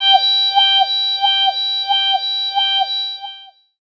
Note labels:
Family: voice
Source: synthesizer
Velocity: 25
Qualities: long release, non-linear envelope, tempo-synced

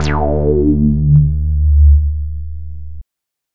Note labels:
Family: bass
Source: synthesizer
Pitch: D2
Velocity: 75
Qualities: distorted

